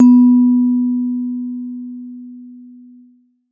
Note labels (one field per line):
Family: mallet percussion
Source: acoustic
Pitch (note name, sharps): B3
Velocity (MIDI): 25